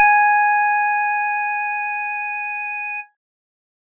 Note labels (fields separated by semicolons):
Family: organ; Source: electronic; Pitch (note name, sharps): G#5; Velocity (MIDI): 75